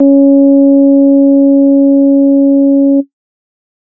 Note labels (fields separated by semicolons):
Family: organ; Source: electronic; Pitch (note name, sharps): C#4; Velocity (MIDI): 50; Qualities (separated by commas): dark